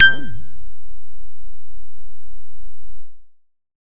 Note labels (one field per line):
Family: bass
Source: synthesizer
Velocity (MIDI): 25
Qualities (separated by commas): distorted